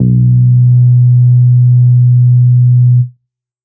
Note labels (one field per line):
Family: bass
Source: synthesizer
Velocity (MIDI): 100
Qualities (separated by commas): dark